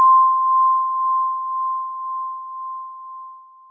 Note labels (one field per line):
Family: mallet percussion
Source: acoustic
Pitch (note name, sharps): C6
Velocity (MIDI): 50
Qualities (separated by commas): bright, long release